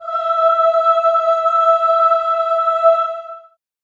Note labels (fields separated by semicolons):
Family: voice; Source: acoustic; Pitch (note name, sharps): E5; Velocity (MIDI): 127; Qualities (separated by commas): long release, reverb